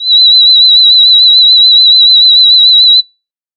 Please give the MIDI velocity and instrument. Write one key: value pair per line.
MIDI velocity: 127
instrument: synthesizer flute